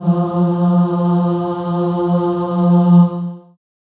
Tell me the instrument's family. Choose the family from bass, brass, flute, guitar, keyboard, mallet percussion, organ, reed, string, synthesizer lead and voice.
voice